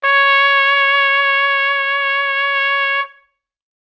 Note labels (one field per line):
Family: brass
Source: acoustic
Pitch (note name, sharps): C#5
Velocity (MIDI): 100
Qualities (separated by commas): bright